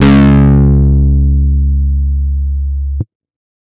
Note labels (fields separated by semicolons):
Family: guitar; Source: electronic; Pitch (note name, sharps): C#2; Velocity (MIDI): 100; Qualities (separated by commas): bright, distorted